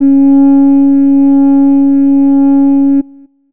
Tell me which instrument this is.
acoustic flute